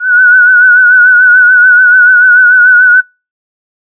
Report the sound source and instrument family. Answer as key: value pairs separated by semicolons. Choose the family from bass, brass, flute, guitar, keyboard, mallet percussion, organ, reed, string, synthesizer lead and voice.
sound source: synthesizer; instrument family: flute